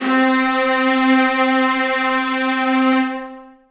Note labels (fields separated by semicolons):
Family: string; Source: acoustic; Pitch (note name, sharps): C4; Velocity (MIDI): 127; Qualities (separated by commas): long release, reverb